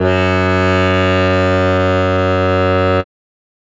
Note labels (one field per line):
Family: keyboard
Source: acoustic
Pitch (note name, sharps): F#2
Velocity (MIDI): 25